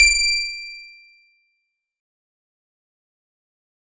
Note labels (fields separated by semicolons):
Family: guitar; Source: acoustic; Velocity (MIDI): 100; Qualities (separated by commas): bright, distorted, fast decay